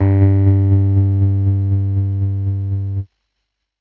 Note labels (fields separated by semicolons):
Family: keyboard; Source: electronic; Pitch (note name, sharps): G2; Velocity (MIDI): 75; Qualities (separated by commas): distorted, tempo-synced